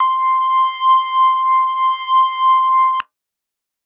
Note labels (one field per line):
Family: organ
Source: electronic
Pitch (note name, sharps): C6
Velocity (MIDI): 50